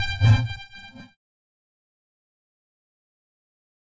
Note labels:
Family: keyboard; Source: electronic; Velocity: 25; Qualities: bright, distorted, fast decay, non-linear envelope

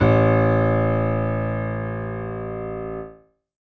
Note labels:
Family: keyboard; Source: acoustic; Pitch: A1; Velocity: 100; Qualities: reverb

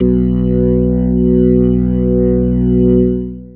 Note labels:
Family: organ; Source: electronic; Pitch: B1; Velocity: 75; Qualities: distorted, long release

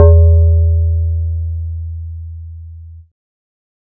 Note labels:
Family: bass; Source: synthesizer; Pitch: E2; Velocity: 25

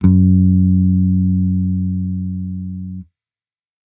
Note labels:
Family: bass; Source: electronic; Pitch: F#2; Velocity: 50

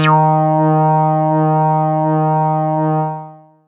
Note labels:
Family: bass; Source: synthesizer; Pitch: D#3; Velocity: 127; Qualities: distorted, long release

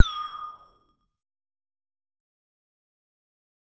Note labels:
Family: bass; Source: synthesizer; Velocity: 75; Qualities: fast decay, percussive

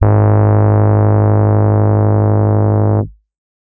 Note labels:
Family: keyboard; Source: electronic; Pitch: G#1; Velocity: 100

